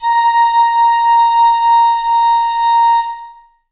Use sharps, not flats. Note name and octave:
A#5